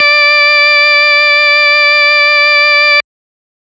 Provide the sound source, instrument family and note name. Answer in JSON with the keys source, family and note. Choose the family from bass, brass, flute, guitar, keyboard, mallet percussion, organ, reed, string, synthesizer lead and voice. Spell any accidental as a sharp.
{"source": "electronic", "family": "organ", "note": "D5"}